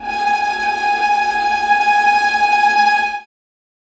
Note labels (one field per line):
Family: string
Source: acoustic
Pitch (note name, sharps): G#5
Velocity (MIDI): 25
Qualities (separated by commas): bright, non-linear envelope, reverb